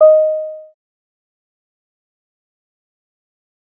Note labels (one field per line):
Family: bass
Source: synthesizer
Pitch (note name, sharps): D#5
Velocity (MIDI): 25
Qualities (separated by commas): fast decay, percussive